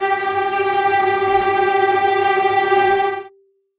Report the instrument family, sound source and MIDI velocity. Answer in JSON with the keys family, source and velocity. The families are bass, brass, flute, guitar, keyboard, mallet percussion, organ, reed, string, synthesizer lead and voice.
{"family": "string", "source": "acoustic", "velocity": 50}